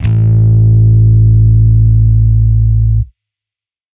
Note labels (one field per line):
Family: bass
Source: electronic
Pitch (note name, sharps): A1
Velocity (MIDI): 127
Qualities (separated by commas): distorted